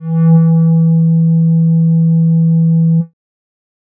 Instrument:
synthesizer bass